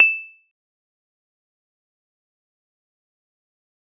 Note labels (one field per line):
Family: mallet percussion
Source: acoustic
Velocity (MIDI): 25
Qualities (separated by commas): fast decay, percussive